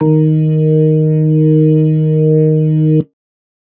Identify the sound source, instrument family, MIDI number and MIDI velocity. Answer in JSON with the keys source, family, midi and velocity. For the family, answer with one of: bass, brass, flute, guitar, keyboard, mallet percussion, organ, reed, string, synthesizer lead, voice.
{"source": "electronic", "family": "organ", "midi": 51, "velocity": 100}